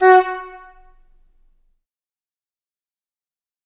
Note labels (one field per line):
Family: flute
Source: acoustic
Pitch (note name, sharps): F#4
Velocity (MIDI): 127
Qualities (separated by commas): fast decay, percussive, reverb